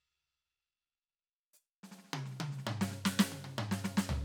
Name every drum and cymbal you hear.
hi-hat pedal, snare, high tom, mid tom and floor tom